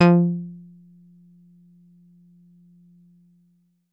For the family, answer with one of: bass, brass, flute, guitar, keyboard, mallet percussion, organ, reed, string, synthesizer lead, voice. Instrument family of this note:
guitar